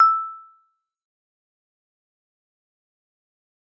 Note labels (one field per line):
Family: mallet percussion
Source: acoustic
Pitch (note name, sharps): E6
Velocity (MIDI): 127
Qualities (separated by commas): fast decay, percussive